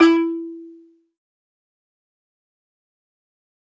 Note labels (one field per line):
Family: mallet percussion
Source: acoustic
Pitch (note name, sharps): E4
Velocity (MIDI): 50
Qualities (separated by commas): fast decay, percussive, reverb